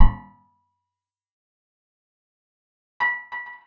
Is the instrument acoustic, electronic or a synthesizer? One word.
acoustic